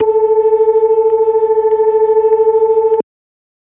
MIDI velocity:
127